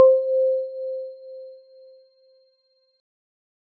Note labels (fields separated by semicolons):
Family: keyboard; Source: electronic; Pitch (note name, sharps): C5; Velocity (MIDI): 127; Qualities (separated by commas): dark